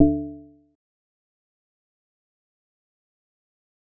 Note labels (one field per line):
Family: mallet percussion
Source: synthesizer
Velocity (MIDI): 25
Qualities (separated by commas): fast decay, multiphonic, percussive